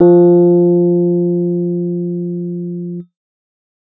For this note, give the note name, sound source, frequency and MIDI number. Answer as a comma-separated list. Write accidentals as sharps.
F3, electronic, 174.6 Hz, 53